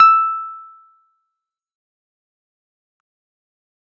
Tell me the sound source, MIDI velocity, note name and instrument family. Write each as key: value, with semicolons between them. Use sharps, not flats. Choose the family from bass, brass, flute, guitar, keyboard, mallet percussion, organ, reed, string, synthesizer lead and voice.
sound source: electronic; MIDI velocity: 127; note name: E6; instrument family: keyboard